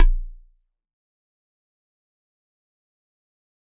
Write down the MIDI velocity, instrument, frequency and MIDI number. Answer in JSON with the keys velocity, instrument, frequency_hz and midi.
{"velocity": 127, "instrument": "acoustic mallet percussion instrument", "frequency_hz": 29.14, "midi": 22}